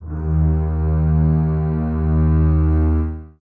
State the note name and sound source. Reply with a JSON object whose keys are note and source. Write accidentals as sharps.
{"note": "D#2", "source": "acoustic"}